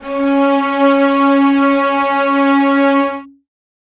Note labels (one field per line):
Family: string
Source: acoustic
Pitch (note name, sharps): C#4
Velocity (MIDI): 50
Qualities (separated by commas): reverb